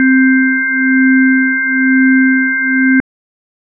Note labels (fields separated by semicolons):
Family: organ; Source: electronic; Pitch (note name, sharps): C4; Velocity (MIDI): 127